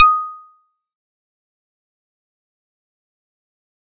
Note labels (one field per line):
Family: mallet percussion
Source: acoustic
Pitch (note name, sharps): D#6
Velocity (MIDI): 100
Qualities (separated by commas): fast decay, percussive